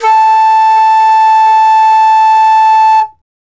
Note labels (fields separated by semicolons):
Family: flute; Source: acoustic; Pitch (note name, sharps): A5; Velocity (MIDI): 50